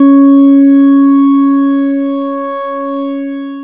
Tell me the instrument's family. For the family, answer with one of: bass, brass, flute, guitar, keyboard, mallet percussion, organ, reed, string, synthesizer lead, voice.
bass